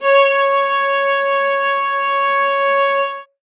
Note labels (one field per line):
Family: string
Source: acoustic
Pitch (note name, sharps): C#5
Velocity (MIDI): 127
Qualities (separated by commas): reverb